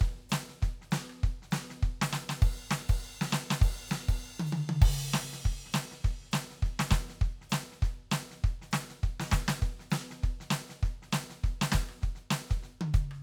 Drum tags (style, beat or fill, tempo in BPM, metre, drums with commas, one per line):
rockabilly
beat
200 BPM
4/4
crash, hi-hat pedal, snare, cross-stick, high tom, kick